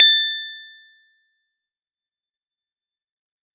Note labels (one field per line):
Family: keyboard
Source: electronic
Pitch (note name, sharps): A6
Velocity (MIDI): 50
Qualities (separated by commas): fast decay, percussive